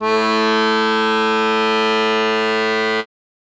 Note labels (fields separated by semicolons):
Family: reed; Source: acoustic; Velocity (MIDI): 100